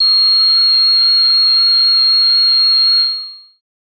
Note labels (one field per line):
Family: voice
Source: synthesizer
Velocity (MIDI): 75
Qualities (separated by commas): bright, long release